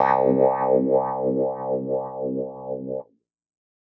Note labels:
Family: keyboard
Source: electronic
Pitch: C2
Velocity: 75

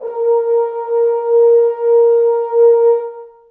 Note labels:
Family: brass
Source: acoustic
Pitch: A#4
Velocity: 25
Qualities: reverb

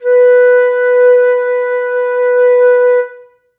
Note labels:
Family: flute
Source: acoustic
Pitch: B4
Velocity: 50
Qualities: reverb

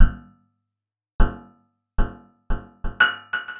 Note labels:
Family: guitar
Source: acoustic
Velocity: 75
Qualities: percussive, reverb

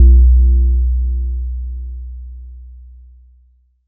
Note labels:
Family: mallet percussion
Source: electronic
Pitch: B1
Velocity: 25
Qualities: multiphonic

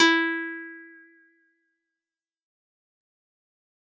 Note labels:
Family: guitar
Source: acoustic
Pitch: E4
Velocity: 127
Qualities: fast decay

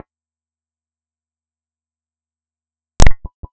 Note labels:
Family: bass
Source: synthesizer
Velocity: 127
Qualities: percussive, reverb

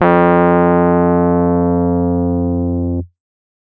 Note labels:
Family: keyboard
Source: electronic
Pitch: F2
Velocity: 75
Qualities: distorted

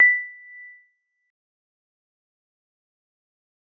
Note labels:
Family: mallet percussion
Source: acoustic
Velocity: 50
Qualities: fast decay, non-linear envelope, percussive

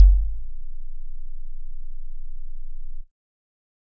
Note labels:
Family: keyboard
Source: electronic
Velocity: 50

